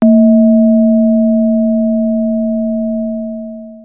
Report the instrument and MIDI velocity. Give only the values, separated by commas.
acoustic keyboard, 127